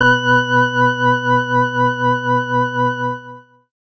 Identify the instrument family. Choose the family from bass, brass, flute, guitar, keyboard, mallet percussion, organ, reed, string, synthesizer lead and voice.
organ